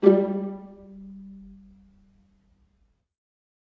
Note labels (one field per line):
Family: string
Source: acoustic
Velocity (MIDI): 75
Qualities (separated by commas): dark, reverb